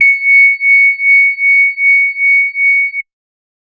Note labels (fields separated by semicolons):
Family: organ; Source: electronic; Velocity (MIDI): 75